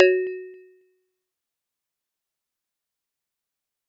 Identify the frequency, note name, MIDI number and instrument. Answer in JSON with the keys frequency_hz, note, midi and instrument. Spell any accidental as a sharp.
{"frequency_hz": 370, "note": "F#4", "midi": 66, "instrument": "acoustic mallet percussion instrument"}